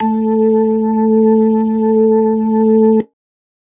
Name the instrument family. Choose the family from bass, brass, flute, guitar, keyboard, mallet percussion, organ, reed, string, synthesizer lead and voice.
organ